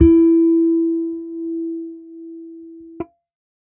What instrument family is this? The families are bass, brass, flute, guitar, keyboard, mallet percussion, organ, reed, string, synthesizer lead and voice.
bass